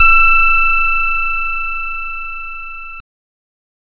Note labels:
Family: guitar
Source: synthesizer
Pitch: E6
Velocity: 25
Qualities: bright, distorted

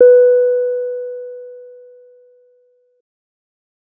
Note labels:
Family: bass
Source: synthesizer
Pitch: B4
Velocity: 25

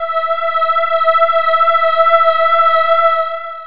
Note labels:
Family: voice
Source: synthesizer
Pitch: E5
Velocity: 127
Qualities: distorted, long release

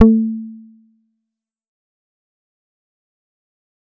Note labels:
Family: bass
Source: synthesizer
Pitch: A3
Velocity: 25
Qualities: dark, distorted, fast decay, percussive

